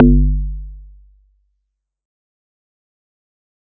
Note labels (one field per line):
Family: mallet percussion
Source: acoustic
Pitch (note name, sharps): G1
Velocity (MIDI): 127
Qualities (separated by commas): fast decay